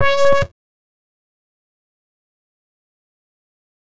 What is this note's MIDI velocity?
127